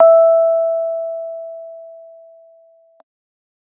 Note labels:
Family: keyboard; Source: electronic; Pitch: E5; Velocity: 25

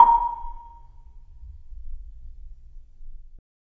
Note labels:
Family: mallet percussion; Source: acoustic; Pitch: A#5; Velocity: 50; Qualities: reverb

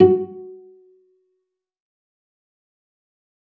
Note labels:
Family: string; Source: acoustic; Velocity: 100; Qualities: fast decay, percussive, reverb

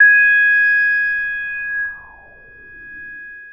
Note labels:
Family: synthesizer lead; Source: synthesizer; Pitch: G#6; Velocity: 100; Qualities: long release

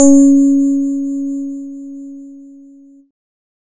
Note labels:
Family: keyboard; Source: electronic; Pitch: C#4; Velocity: 127; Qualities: bright, distorted

